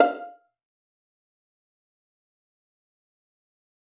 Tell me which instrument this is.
acoustic string instrument